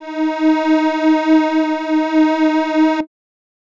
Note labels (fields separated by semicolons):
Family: reed; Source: acoustic; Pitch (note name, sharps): D#4; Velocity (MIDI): 50